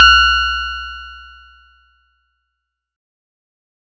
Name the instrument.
acoustic mallet percussion instrument